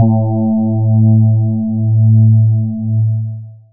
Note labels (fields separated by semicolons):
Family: voice; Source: synthesizer; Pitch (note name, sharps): A2; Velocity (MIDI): 127; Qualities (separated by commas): dark, long release